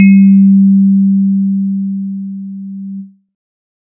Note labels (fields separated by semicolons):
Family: synthesizer lead; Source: synthesizer; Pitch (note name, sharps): G3; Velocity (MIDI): 50